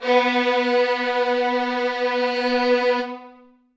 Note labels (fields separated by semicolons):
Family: string; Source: acoustic; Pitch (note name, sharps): B3; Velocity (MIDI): 127; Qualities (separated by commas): reverb